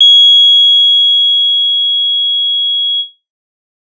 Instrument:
electronic guitar